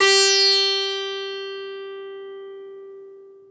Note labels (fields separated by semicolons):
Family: guitar; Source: acoustic; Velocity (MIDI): 100; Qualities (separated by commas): bright, multiphonic, reverb